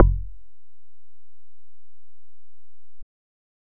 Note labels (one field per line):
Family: bass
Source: synthesizer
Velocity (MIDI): 25